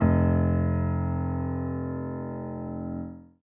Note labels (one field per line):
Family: keyboard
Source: acoustic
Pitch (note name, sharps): F1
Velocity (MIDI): 50